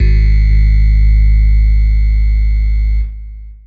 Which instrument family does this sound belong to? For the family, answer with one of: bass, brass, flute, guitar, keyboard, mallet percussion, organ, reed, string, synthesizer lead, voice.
keyboard